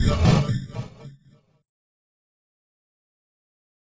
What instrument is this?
electronic keyboard